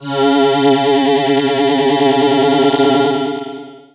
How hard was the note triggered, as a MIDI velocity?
100